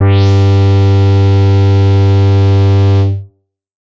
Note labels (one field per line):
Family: bass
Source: synthesizer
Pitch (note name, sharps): G2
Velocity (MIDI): 50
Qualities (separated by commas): distorted